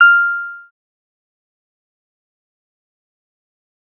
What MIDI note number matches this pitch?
89